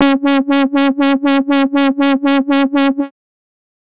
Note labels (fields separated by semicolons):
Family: bass; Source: synthesizer; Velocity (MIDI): 127; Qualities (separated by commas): bright, distorted, tempo-synced